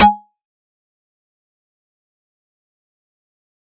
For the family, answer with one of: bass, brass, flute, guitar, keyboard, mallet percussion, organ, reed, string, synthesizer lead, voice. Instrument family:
mallet percussion